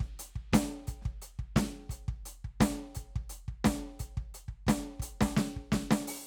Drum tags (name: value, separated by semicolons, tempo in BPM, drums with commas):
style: rock; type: beat; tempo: 115 BPM; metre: 4/4; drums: closed hi-hat, open hi-hat, snare, cross-stick, kick